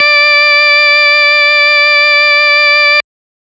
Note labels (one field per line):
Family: organ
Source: electronic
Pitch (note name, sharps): D5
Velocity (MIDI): 50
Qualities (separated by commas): bright, distorted